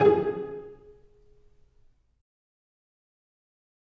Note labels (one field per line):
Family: string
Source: acoustic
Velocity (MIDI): 100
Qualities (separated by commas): dark, fast decay, reverb